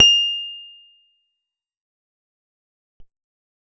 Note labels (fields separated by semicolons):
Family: guitar; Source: acoustic; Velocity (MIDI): 75; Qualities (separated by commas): bright, fast decay, percussive